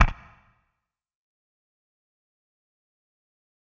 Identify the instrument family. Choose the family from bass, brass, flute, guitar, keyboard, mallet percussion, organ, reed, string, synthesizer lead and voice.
guitar